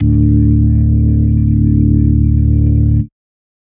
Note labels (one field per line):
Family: organ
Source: electronic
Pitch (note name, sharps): D1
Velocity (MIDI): 127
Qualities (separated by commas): dark, distorted